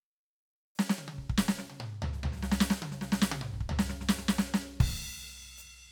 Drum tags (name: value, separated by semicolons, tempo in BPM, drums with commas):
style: Motown; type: fill; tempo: 148 BPM; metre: 4/4; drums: crash, hi-hat pedal, snare, high tom, mid tom, floor tom, kick